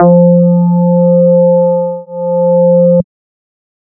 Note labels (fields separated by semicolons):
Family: bass; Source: synthesizer; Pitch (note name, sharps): F3; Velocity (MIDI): 127